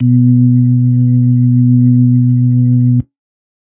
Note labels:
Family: organ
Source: electronic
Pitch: B2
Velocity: 100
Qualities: dark

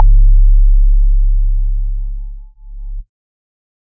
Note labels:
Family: organ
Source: electronic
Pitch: C#1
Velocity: 100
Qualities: dark

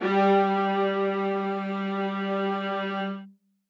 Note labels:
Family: string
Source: acoustic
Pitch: G3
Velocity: 127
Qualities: reverb

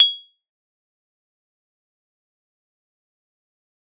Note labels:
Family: mallet percussion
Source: acoustic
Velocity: 50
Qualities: bright, fast decay, percussive

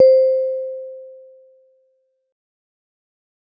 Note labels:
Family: mallet percussion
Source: acoustic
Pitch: C5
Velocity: 50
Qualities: fast decay

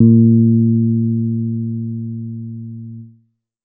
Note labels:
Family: bass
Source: synthesizer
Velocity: 25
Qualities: dark

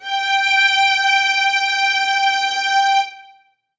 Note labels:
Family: string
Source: acoustic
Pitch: G5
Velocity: 50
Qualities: bright, reverb

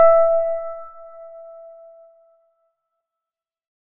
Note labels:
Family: organ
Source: electronic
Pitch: E5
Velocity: 50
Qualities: bright

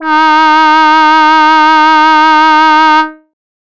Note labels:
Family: voice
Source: synthesizer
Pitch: D#4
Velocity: 127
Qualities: distorted

